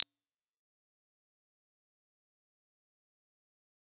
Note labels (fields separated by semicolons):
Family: keyboard; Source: electronic; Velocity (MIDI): 127; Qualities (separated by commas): bright, fast decay, percussive